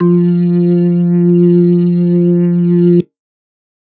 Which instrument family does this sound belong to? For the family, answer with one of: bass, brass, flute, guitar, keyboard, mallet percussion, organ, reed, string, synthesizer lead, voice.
organ